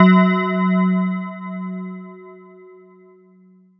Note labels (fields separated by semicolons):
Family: mallet percussion; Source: electronic; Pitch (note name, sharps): F#3; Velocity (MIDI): 75